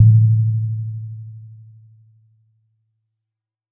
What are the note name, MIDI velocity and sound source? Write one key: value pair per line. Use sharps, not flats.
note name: A2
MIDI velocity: 25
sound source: acoustic